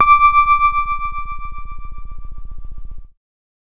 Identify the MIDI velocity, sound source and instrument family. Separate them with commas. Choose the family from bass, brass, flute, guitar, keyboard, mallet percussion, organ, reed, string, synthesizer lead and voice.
127, electronic, keyboard